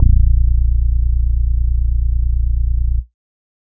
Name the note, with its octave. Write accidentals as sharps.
A#0